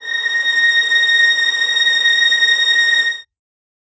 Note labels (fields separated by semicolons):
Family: string; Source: acoustic; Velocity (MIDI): 50; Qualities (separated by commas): reverb